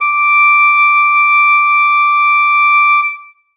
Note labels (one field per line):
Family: reed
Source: acoustic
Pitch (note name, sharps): D6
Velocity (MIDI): 127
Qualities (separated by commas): reverb